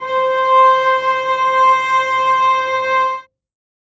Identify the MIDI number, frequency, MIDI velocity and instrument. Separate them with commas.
72, 523.3 Hz, 25, acoustic string instrument